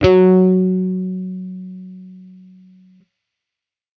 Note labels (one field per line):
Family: bass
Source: electronic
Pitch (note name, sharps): F#3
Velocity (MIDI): 127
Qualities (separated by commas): distorted